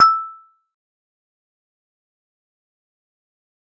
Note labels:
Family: mallet percussion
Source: acoustic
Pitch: E6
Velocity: 100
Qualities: fast decay, percussive

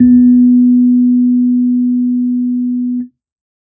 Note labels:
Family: keyboard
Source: electronic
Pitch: B3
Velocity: 50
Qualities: dark

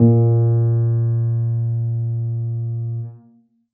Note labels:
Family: keyboard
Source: acoustic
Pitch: A#2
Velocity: 50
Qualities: dark

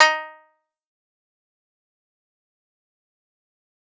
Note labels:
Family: guitar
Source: acoustic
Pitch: D#4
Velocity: 100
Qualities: fast decay, percussive

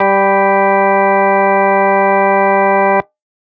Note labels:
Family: organ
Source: electronic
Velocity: 25

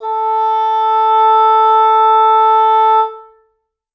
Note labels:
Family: reed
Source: acoustic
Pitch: A4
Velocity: 100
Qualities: reverb

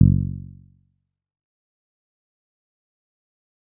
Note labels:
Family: bass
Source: synthesizer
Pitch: F#1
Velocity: 50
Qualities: dark, fast decay, percussive

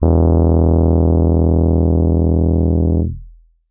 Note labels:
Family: keyboard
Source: electronic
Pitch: E1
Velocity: 127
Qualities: dark

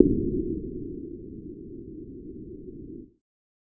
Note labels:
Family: bass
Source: synthesizer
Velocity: 50

